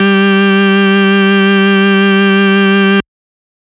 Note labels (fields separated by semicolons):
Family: organ; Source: electronic; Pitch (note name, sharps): G3; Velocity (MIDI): 50; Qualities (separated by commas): bright, distorted